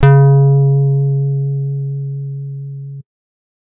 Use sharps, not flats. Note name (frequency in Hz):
C#3 (138.6 Hz)